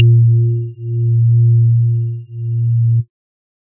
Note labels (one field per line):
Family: organ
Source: electronic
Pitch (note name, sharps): A#2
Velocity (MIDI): 75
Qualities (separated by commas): dark